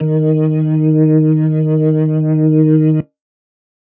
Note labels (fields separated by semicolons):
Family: organ; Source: electronic; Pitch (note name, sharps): D#3; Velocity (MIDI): 127